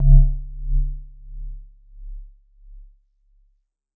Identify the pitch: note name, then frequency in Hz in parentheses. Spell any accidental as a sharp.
C#1 (34.65 Hz)